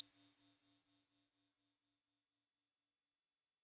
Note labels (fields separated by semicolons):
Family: mallet percussion; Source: electronic; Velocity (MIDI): 50; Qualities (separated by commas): bright, multiphonic